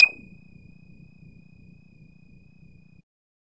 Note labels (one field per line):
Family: bass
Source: synthesizer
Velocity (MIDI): 50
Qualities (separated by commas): bright, percussive